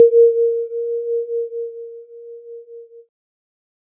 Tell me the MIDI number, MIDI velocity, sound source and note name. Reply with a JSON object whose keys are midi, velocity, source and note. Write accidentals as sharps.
{"midi": 70, "velocity": 50, "source": "electronic", "note": "A#4"}